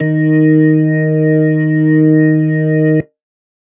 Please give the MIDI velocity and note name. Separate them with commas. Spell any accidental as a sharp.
127, D#3